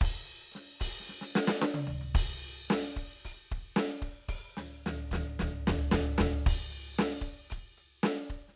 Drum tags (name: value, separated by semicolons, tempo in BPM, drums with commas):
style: rock; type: beat; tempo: 112 BPM; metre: 4/4; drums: crash, closed hi-hat, open hi-hat, hi-hat pedal, snare, high tom, floor tom, kick